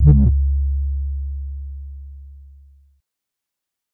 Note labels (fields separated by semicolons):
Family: bass; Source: synthesizer; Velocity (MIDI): 25; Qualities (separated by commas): distorted